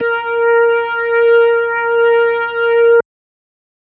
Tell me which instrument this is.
electronic organ